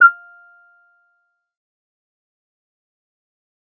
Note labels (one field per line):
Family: bass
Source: synthesizer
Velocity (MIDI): 25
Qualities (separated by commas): distorted, fast decay, percussive